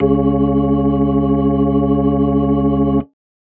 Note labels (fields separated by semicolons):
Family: organ; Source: electronic; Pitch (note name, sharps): C#2; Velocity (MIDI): 100